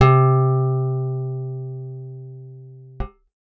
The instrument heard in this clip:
acoustic guitar